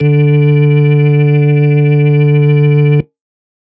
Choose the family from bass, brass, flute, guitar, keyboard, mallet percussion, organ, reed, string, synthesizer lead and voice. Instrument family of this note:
organ